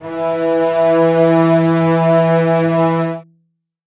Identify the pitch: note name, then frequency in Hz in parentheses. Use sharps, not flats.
E3 (164.8 Hz)